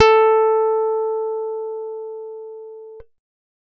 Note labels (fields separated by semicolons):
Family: guitar; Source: acoustic; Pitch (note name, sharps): A4; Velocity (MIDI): 50